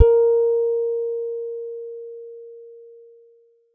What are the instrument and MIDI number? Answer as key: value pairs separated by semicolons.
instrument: acoustic guitar; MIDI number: 70